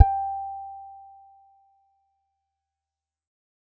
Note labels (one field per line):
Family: guitar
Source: acoustic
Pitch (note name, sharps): G5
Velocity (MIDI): 100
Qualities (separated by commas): fast decay